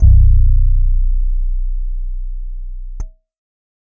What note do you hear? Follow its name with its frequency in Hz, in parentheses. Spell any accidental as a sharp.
B0 (30.87 Hz)